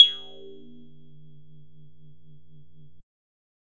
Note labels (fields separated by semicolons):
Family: bass; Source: synthesizer; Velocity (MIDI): 127